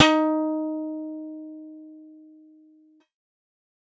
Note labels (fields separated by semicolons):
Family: guitar; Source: synthesizer; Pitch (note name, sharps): D#4; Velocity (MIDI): 100